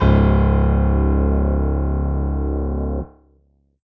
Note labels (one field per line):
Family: keyboard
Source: electronic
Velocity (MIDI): 100